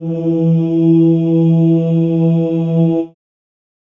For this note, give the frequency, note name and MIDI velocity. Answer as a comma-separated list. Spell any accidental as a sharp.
164.8 Hz, E3, 75